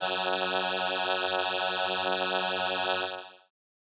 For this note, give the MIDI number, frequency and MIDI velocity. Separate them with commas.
42, 92.5 Hz, 25